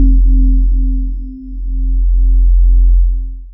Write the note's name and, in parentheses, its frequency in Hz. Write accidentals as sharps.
F1 (43.65 Hz)